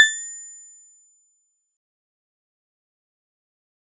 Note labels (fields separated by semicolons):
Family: mallet percussion; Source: acoustic; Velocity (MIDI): 50; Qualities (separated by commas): bright, fast decay, percussive